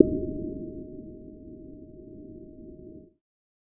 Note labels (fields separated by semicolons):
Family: bass; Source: synthesizer; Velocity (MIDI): 100; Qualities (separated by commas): dark